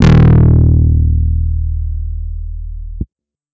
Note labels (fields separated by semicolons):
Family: guitar; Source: electronic; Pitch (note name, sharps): D#1; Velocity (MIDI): 100; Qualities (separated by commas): bright, distorted